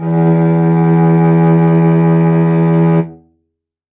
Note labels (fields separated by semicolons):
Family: string; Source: acoustic; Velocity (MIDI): 75; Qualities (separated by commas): reverb